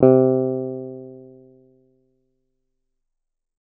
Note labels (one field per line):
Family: guitar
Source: acoustic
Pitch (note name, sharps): C3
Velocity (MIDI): 50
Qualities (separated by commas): dark